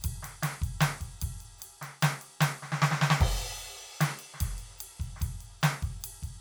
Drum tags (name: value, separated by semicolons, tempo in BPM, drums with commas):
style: hip-hop; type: beat; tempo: 75 BPM; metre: 4/4; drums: crash, ride, hi-hat pedal, snare, kick